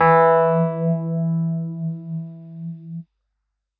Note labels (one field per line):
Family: keyboard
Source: electronic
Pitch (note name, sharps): E3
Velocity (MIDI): 100